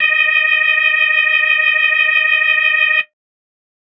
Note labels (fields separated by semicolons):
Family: organ; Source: electronic; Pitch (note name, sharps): D#5; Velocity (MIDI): 100; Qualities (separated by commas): distorted